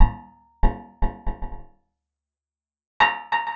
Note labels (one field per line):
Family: guitar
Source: acoustic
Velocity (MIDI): 50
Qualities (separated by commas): percussive, reverb